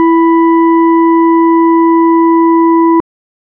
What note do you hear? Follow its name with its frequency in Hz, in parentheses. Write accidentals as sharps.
E4 (329.6 Hz)